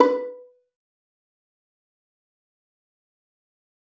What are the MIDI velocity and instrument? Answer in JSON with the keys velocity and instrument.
{"velocity": 50, "instrument": "acoustic string instrument"}